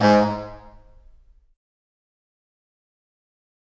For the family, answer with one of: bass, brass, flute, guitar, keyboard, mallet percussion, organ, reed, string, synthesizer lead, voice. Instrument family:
reed